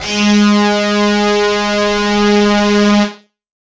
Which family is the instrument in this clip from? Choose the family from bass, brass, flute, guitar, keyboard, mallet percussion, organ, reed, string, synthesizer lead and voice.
guitar